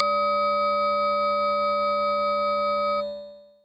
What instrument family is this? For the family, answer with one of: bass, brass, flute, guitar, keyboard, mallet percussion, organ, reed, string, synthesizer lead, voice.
bass